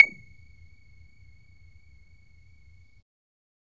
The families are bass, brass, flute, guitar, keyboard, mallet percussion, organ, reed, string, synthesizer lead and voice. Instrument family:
bass